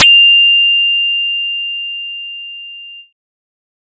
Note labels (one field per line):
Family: bass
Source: synthesizer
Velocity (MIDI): 50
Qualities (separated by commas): bright